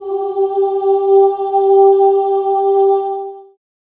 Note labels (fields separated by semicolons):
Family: voice; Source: acoustic; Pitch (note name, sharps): G4; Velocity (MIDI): 127; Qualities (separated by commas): long release, reverb